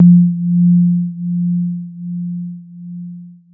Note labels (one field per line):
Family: keyboard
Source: electronic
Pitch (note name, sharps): F3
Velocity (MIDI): 127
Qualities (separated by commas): dark, long release